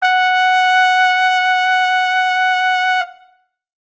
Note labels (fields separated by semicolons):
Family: brass; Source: acoustic; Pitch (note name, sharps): F#5; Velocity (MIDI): 75